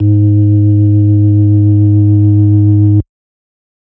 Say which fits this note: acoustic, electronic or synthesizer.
electronic